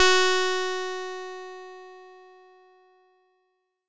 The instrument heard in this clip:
synthesizer bass